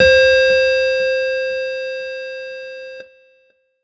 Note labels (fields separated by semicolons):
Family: keyboard; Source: electronic; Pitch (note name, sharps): C5; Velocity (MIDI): 100; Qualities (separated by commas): bright, distorted